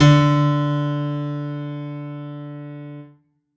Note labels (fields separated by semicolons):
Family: keyboard; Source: acoustic; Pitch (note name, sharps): D3; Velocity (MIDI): 127; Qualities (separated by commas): bright, reverb